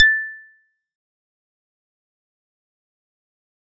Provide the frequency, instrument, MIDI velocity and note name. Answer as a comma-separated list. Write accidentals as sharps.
1760 Hz, acoustic mallet percussion instrument, 75, A6